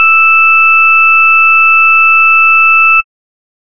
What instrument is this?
synthesizer bass